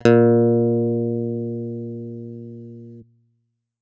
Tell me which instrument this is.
electronic guitar